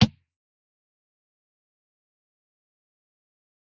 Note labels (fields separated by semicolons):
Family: guitar; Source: electronic; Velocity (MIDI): 25; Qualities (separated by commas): distorted, fast decay, percussive